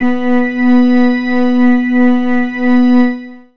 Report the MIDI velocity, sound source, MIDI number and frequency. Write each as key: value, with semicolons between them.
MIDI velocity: 75; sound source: electronic; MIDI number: 59; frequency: 246.9 Hz